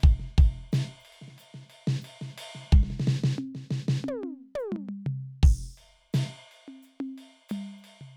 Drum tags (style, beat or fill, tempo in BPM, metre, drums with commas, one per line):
rock
beat
88 BPM
4/4
crash, ride, hi-hat pedal, percussion, snare, high tom, mid tom, floor tom, kick